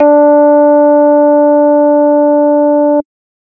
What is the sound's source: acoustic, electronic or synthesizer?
electronic